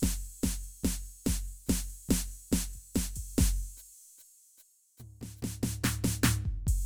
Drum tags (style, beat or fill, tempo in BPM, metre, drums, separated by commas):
rock, beat, 145 BPM, 4/4, crash, hi-hat pedal, snare, floor tom, kick